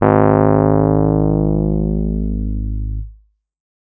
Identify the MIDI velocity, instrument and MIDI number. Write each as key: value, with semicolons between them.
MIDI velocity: 50; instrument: electronic keyboard; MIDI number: 32